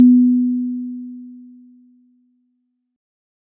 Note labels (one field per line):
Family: mallet percussion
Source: acoustic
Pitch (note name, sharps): B3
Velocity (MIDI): 25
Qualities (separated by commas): bright